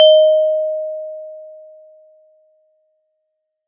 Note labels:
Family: mallet percussion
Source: acoustic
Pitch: D#5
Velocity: 100

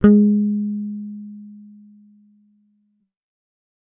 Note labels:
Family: bass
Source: electronic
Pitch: G#3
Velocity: 127

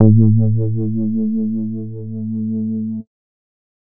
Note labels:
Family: bass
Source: synthesizer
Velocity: 50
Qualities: dark, distorted

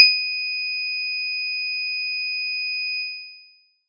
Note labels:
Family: mallet percussion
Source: acoustic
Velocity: 50

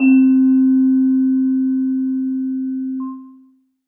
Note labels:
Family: mallet percussion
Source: acoustic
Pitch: C4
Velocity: 50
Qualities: reverb

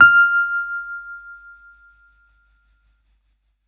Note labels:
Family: keyboard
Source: electronic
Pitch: F6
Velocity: 75

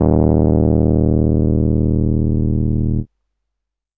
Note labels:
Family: keyboard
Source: electronic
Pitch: D#1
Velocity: 100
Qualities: distorted

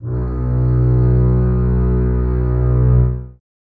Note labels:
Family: string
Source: acoustic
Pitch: B1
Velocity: 50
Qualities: dark, reverb

